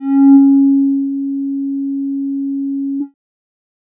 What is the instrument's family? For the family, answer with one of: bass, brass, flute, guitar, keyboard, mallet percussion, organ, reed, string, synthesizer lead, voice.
bass